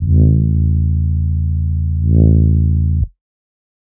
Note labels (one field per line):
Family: bass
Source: synthesizer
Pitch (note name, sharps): A0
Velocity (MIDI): 127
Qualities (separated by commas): dark